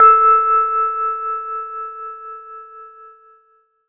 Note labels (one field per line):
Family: keyboard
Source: electronic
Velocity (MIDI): 100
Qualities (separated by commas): reverb